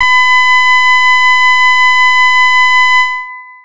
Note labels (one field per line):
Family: keyboard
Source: electronic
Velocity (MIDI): 100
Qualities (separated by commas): distorted, long release